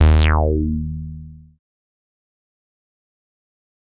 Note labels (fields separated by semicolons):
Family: bass; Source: synthesizer; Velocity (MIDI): 127; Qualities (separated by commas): bright, distorted, fast decay